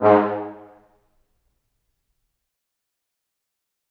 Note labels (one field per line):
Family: brass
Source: acoustic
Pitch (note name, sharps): G#2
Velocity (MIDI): 127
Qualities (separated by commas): fast decay, percussive, reverb